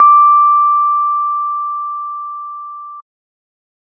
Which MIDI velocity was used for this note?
127